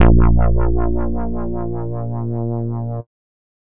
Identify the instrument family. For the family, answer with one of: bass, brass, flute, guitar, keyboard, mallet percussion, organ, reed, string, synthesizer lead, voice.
bass